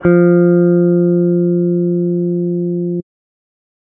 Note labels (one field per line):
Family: guitar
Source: electronic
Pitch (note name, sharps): F3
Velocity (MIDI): 25